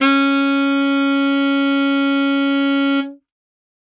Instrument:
acoustic reed instrument